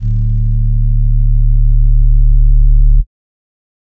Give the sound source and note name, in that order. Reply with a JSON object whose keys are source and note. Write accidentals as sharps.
{"source": "synthesizer", "note": "D1"}